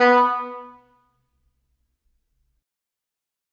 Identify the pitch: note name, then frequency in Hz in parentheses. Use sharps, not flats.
B3 (246.9 Hz)